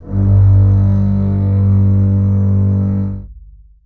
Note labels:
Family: string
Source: acoustic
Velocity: 50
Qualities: long release, reverb

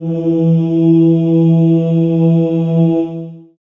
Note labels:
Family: voice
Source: acoustic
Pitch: E3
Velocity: 25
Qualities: dark, long release, reverb

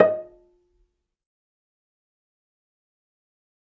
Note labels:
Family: string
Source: acoustic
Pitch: D#5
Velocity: 127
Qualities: fast decay, percussive, reverb

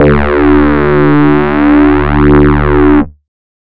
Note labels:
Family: bass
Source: synthesizer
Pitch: D2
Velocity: 75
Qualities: distorted

